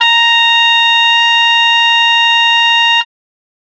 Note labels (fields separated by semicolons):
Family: reed; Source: acoustic; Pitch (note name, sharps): A#5; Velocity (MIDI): 75